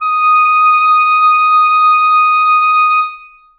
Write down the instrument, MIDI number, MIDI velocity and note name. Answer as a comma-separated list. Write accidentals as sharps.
acoustic reed instrument, 87, 127, D#6